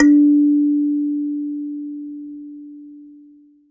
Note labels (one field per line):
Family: mallet percussion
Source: acoustic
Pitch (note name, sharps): D4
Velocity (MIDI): 127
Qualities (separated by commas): reverb